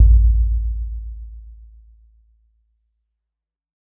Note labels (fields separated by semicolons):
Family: mallet percussion; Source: acoustic; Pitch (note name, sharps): A1; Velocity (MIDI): 75; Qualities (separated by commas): dark, reverb